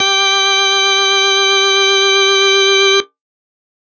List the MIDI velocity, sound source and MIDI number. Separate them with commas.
127, electronic, 67